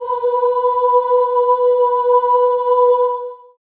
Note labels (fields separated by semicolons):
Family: voice; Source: acoustic; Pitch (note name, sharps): B4; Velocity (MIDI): 127; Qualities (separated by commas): long release, reverb